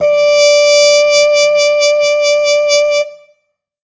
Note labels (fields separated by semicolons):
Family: brass; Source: acoustic; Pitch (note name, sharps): D5; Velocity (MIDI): 100; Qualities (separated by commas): bright